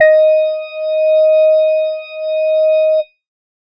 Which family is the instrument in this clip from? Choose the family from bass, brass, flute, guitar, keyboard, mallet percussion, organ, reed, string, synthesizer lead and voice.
organ